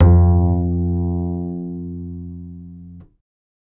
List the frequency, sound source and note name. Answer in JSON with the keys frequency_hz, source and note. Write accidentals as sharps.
{"frequency_hz": 87.31, "source": "electronic", "note": "F2"}